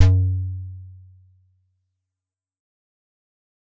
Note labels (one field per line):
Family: keyboard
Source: acoustic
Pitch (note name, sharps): F#2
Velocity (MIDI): 50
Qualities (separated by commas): fast decay